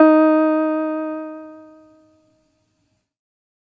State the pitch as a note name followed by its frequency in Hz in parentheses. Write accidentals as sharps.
D#4 (311.1 Hz)